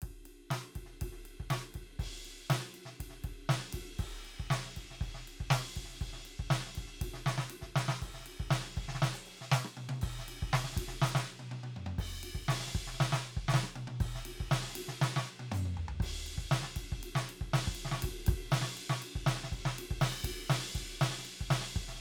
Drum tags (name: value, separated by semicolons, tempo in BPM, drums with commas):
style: rock; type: beat; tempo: 120 BPM; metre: 4/4; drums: crash, ride, open hi-hat, hi-hat pedal, snare, cross-stick, high tom, mid tom, floor tom, kick